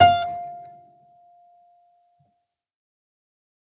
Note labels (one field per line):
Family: string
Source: acoustic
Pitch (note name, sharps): F5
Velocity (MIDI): 100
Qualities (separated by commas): bright, fast decay, percussive, reverb